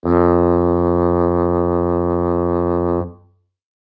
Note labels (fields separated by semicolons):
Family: brass; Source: acoustic; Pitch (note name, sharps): F2; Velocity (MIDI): 100